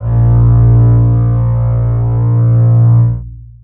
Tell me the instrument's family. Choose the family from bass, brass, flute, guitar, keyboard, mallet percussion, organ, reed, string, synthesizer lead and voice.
string